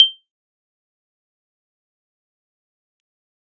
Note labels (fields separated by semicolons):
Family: keyboard; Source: electronic; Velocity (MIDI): 25; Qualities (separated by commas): bright, fast decay, percussive